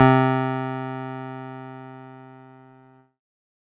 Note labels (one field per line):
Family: keyboard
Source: electronic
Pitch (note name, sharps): C3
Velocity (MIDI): 25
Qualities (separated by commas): distorted